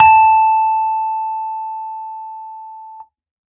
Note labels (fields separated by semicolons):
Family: keyboard; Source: electronic; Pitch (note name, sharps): A5; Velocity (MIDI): 127